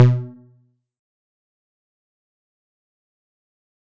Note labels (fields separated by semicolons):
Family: bass; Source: synthesizer; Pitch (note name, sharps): B2; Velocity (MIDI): 127; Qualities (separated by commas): fast decay, percussive